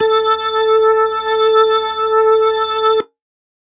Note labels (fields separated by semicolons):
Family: organ; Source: electronic; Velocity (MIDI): 75